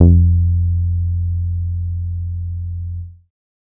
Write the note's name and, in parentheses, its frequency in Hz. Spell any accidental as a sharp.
F2 (87.31 Hz)